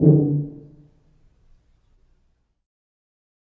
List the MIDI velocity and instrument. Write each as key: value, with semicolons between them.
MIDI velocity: 50; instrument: acoustic brass instrument